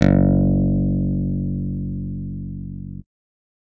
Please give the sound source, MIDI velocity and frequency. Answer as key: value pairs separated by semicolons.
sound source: electronic; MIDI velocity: 127; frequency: 46.25 Hz